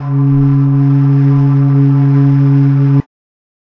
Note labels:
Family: flute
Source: acoustic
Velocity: 25

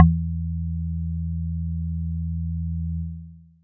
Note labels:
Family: mallet percussion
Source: acoustic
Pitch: E2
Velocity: 75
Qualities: dark

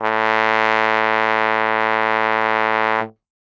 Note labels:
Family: brass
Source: acoustic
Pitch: A2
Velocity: 75

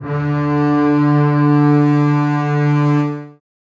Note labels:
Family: string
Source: acoustic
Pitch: D3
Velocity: 25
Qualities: reverb

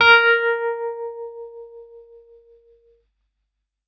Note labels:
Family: keyboard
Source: electronic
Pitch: A#4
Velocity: 127

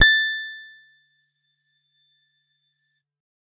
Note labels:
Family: guitar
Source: electronic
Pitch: A6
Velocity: 100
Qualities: bright, percussive

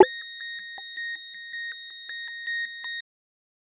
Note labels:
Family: bass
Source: synthesizer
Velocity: 25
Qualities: tempo-synced

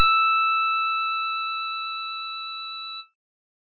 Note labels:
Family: organ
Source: electronic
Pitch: E6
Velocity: 127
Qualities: bright

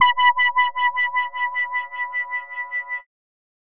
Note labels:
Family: bass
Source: synthesizer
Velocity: 100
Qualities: distorted

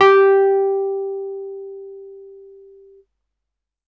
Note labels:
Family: keyboard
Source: electronic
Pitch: G4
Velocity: 127

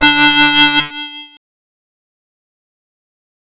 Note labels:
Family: bass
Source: synthesizer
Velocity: 50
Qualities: bright, distorted, fast decay, multiphonic

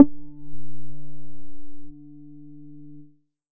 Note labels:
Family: bass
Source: synthesizer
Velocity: 25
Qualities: distorted

